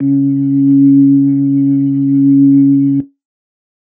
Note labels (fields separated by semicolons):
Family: organ; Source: electronic; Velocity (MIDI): 25; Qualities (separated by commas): dark